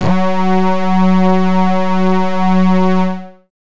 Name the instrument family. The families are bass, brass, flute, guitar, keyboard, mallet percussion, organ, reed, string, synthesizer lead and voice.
bass